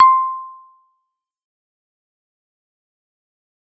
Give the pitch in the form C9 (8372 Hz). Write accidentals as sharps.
C6 (1047 Hz)